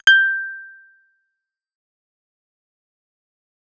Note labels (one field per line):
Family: bass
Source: synthesizer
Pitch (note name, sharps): G6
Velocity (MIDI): 25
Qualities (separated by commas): fast decay